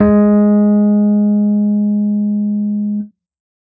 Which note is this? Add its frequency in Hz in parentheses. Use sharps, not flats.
G#3 (207.7 Hz)